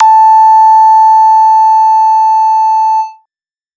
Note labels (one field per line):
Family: bass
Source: synthesizer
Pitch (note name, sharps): A5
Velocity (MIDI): 50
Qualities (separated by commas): bright, distorted